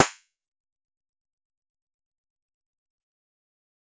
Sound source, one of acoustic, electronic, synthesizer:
synthesizer